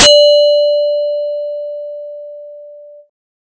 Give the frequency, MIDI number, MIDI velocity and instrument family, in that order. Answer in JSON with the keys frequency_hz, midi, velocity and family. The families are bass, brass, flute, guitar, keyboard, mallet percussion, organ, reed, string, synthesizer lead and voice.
{"frequency_hz": 587.3, "midi": 74, "velocity": 127, "family": "bass"}